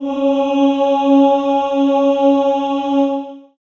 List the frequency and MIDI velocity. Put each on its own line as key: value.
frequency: 277.2 Hz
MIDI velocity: 50